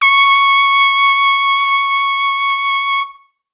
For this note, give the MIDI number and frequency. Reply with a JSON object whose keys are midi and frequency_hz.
{"midi": 85, "frequency_hz": 1109}